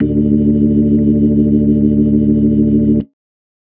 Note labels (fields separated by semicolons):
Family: organ; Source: electronic; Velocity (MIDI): 25